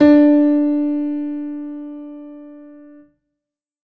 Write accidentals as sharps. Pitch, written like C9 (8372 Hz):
D4 (293.7 Hz)